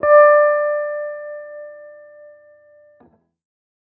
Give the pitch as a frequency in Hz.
587.3 Hz